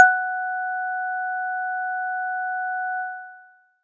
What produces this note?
acoustic mallet percussion instrument